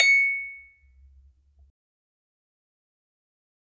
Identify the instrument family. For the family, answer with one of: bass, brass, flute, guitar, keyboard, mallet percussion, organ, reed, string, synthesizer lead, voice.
mallet percussion